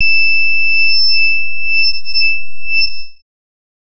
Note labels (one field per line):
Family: bass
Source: synthesizer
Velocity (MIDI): 75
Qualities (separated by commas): bright, distorted, non-linear envelope